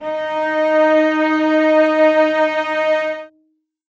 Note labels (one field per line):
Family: string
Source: acoustic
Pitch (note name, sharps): D#4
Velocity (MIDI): 75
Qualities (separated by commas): reverb